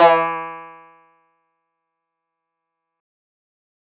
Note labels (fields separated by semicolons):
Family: guitar; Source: synthesizer; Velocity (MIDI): 100; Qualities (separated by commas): percussive